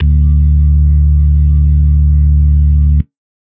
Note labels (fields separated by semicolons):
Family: organ; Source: electronic; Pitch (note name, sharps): D2; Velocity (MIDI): 75; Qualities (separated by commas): dark